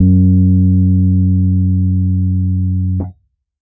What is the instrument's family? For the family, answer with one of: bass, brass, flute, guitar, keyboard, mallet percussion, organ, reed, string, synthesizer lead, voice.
keyboard